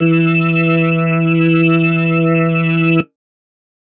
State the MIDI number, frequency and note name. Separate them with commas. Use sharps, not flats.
52, 164.8 Hz, E3